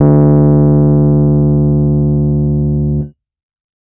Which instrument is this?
electronic keyboard